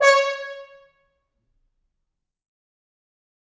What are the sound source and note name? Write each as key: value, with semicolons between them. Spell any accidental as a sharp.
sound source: acoustic; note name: C#5